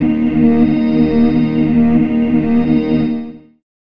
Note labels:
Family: organ; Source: electronic; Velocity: 75; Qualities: long release, reverb

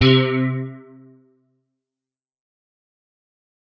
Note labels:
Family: guitar; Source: electronic; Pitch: C3; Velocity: 75; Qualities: fast decay

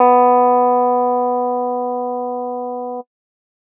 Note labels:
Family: guitar; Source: electronic; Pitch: B3; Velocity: 50

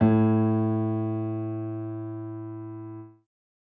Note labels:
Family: keyboard; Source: acoustic; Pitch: A2; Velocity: 50

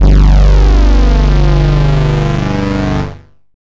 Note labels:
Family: bass; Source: synthesizer; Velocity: 127

